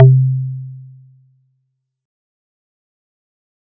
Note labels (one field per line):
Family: mallet percussion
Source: acoustic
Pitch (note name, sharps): C3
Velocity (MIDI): 50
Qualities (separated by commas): dark, fast decay